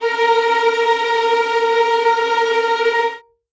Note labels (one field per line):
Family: string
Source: acoustic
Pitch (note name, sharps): A#4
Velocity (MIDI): 50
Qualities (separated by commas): bright, non-linear envelope, reverb